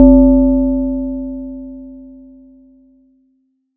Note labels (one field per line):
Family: mallet percussion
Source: acoustic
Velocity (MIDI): 50